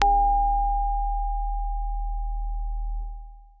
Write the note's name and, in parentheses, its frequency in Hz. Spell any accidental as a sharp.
D#1 (38.89 Hz)